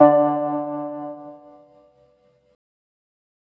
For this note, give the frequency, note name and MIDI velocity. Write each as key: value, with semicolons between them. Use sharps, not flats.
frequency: 146.8 Hz; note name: D3; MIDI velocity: 25